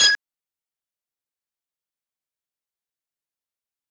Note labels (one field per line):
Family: bass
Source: synthesizer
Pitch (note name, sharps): G#6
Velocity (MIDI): 50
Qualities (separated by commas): fast decay, percussive